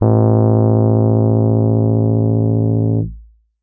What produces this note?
electronic keyboard